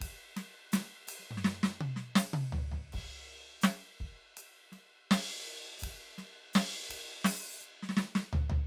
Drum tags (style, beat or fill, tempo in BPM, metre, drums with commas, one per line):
soft pop
beat
83 BPM
4/4
ride, open hi-hat, hi-hat pedal, snare, high tom, mid tom, floor tom, kick